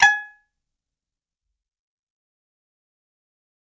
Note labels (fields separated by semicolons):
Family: guitar; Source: acoustic; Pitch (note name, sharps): G#5; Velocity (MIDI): 75; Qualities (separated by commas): fast decay, percussive, reverb